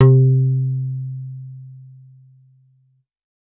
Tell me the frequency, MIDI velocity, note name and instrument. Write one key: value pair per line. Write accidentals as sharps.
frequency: 130.8 Hz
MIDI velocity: 75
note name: C3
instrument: synthesizer bass